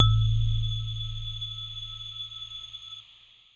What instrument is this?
electronic keyboard